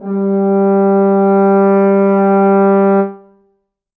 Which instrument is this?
acoustic brass instrument